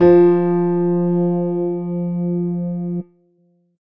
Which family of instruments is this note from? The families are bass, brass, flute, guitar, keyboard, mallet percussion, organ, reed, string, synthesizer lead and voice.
keyboard